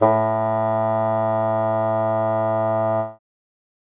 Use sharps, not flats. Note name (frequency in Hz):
A2 (110 Hz)